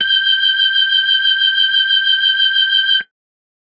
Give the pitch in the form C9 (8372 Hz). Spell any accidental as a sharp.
G6 (1568 Hz)